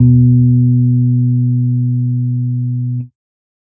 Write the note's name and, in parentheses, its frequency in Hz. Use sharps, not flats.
B2 (123.5 Hz)